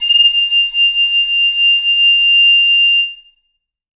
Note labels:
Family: reed; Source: acoustic; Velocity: 100; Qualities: bright, reverb

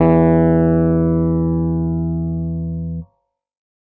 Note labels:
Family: keyboard; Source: electronic; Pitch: E2; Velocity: 100; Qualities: distorted

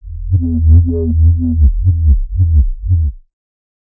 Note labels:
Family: bass; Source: synthesizer; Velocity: 25; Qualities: distorted, non-linear envelope

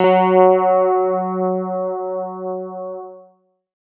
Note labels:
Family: guitar; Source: electronic; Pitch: F#3; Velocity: 75

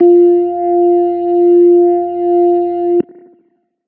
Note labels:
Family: organ; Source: electronic; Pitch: F4; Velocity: 75

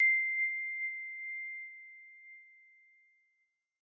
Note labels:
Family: keyboard; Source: electronic; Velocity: 100; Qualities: bright

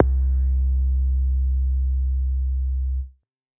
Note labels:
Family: bass; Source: synthesizer; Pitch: C2; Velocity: 127; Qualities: distorted

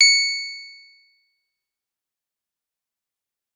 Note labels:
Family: guitar; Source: electronic; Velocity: 75; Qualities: bright, fast decay

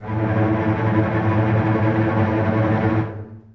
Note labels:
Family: string; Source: acoustic; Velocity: 25; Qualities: long release, non-linear envelope, reverb

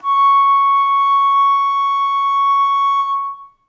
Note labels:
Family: flute; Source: acoustic; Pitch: C#6; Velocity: 50; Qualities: long release, reverb

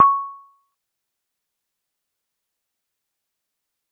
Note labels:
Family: mallet percussion; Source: acoustic; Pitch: C#6; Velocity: 75; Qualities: fast decay, percussive

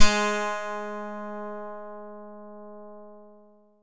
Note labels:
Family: guitar; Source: synthesizer; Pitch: G#3; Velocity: 50; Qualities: bright

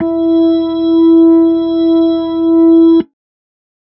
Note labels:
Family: organ; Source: electronic; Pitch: E4; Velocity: 100

